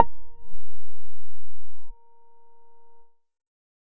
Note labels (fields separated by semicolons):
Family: bass; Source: synthesizer; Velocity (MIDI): 25; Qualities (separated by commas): distorted